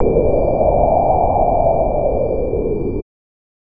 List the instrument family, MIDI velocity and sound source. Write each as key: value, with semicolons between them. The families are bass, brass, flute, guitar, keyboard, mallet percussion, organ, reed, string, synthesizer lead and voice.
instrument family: bass; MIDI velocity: 50; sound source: synthesizer